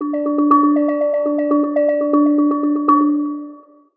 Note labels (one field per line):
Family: mallet percussion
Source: synthesizer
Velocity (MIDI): 50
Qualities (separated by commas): long release, multiphonic, percussive, tempo-synced